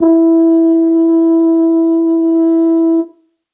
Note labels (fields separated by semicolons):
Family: brass; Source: acoustic; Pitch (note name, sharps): E4; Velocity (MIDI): 25